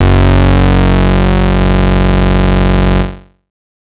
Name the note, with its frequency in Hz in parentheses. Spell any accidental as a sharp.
F#1 (46.25 Hz)